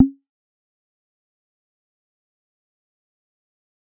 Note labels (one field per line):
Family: bass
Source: synthesizer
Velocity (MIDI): 127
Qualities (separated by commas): fast decay, percussive